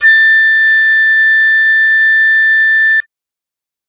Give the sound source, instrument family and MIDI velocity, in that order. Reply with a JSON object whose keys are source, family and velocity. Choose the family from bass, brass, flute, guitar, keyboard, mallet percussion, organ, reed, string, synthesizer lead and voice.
{"source": "acoustic", "family": "flute", "velocity": 127}